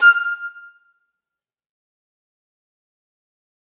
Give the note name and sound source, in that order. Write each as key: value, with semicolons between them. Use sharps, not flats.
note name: F6; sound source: acoustic